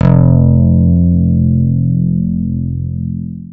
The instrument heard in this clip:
electronic guitar